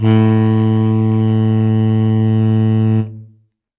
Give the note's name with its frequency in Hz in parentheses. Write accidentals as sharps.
A2 (110 Hz)